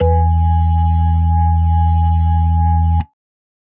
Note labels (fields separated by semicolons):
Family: organ; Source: electronic; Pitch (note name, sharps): E2; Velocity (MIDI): 75